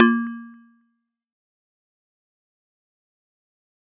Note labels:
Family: mallet percussion; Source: acoustic; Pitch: A#3; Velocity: 127; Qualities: fast decay, percussive

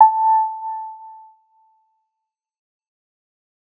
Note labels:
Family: bass; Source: synthesizer; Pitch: A5; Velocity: 25; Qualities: fast decay

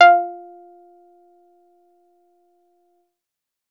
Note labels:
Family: bass; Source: synthesizer; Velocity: 100; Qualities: percussive

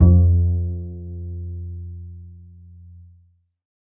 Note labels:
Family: string; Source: acoustic; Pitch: F2; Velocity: 100; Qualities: dark, reverb

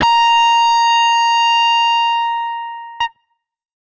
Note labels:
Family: guitar; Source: electronic; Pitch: A#5; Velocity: 100; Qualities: bright, distorted

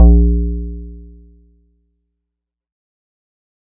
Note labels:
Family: keyboard; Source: electronic; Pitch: A#1; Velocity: 75; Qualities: dark, fast decay

